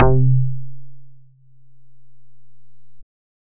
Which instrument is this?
synthesizer bass